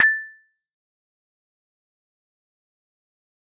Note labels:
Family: mallet percussion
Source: acoustic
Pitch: A6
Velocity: 127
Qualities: fast decay, percussive

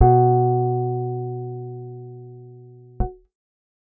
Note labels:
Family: guitar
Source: acoustic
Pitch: B2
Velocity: 50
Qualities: dark

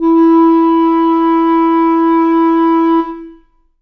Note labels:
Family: reed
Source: acoustic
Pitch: E4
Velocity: 25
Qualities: reverb

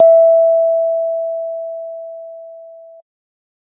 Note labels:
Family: keyboard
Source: electronic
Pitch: E5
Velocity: 127

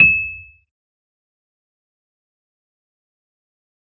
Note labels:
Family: keyboard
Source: electronic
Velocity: 75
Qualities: fast decay, percussive

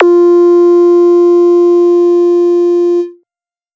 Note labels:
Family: bass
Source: synthesizer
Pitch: F4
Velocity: 127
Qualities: distorted

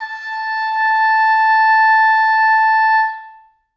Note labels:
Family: reed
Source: acoustic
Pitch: A5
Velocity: 50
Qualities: reverb

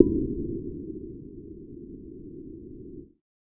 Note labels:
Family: bass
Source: synthesizer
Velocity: 127

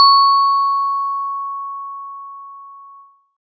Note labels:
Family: mallet percussion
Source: acoustic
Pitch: C#6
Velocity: 127

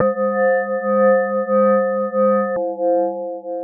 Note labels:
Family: mallet percussion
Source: synthesizer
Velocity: 127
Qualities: long release, multiphonic

